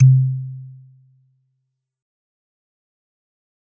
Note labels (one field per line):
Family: mallet percussion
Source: acoustic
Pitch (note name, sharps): C3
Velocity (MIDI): 100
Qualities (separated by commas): dark, fast decay, percussive